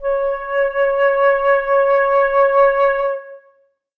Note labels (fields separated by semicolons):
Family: flute; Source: acoustic; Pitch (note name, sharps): C#5; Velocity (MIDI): 50; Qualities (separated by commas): dark, reverb